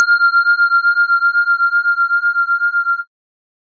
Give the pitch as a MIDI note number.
89